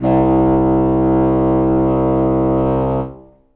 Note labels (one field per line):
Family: reed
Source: acoustic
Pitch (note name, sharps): C2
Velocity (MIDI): 25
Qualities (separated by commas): reverb